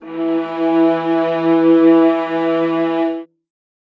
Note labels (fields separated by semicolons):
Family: string; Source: acoustic; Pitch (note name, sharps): E3; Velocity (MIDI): 75; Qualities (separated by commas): reverb